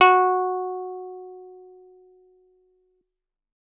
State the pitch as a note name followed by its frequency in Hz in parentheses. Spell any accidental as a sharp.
F#4 (370 Hz)